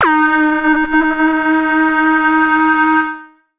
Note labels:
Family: synthesizer lead; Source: synthesizer; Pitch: D#4; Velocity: 50; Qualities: distorted, multiphonic, non-linear envelope

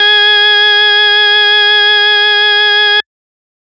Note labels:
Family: organ; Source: electronic; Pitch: G#4; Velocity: 127; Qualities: distorted

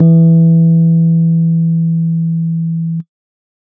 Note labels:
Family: keyboard; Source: electronic; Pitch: E3; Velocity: 25

